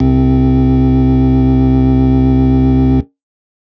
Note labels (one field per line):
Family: organ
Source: electronic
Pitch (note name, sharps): C2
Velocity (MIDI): 50